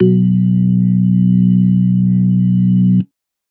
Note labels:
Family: organ; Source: electronic; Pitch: B1; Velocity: 75; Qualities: dark

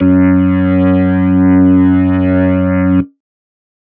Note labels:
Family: organ; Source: electronic; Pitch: F#2; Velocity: 75

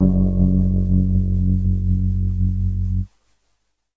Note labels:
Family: keyboard; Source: electronic; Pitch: F#1; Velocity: 50; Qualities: dark

